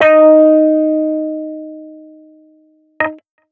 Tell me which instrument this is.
electronic guitar